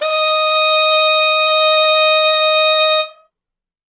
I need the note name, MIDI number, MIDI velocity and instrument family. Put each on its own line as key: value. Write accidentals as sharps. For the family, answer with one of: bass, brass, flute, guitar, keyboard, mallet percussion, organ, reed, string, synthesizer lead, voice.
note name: D#5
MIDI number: 75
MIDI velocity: 100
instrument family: reed